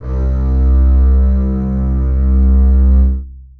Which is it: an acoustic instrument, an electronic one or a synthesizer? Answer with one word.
acoustic